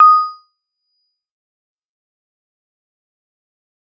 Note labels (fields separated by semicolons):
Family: mallet percussion; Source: electronic; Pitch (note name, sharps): D#6; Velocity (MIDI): 127; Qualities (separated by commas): fast decay, percussive